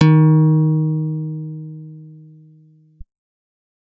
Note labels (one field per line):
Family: guitar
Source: acoustic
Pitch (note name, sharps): D#3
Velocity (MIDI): 127